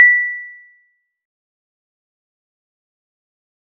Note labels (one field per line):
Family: mallet percussion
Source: acoustic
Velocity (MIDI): 25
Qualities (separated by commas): fast decay, percussive